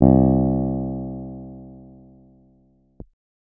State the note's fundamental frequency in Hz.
65.41 Hz